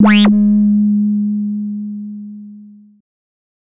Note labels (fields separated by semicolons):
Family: bass; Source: synthesizer; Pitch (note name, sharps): G#3; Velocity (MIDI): 100; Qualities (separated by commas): distorted